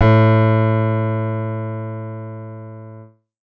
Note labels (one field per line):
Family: keyboard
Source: synthesizer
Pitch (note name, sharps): A2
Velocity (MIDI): 100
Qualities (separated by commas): distorted